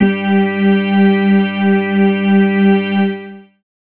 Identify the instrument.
electronic organ